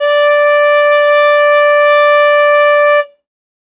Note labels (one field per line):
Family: flute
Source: acoustic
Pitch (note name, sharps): D5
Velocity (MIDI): 100